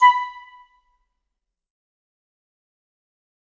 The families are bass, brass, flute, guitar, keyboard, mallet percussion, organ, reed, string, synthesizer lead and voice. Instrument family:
flute